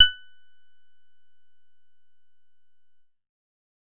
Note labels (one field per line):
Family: bass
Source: synthesizer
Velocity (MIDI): 50